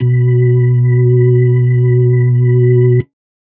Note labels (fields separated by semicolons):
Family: organ; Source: electronic; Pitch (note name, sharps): B2; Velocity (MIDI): 100; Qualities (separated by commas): dark